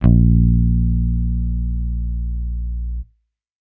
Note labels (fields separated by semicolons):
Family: bass; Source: electronic; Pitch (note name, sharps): A#1; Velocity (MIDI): 50